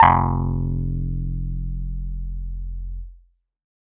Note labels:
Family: keyboard; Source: electronic; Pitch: F1; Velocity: 25; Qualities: distorted

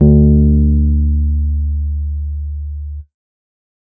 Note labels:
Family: keyboard; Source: electronic; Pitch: D2; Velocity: 25

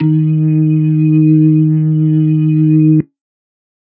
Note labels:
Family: organ; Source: electronic; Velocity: 75; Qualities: dark

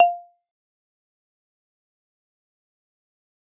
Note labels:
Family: mallet percussion; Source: acoustic; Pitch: F5; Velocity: 25; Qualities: fast decay, percussive

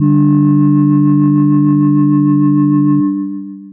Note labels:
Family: mallet percussion; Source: electronic; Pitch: G1; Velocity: 75; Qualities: long release

